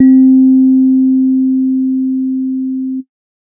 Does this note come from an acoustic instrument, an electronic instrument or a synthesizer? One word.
electronic